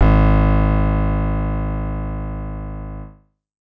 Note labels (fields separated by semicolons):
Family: keyboard; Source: synthesizer; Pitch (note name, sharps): G#1; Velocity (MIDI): 100; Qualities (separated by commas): distorted